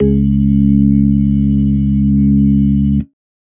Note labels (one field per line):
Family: organ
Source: electronic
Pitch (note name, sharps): C#2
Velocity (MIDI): 75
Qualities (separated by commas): dark